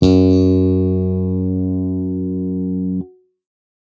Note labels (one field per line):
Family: bass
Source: electronic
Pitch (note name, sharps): F#2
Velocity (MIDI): 100